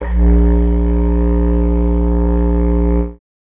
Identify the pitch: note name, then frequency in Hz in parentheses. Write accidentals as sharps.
A#1 (58.27 Hz)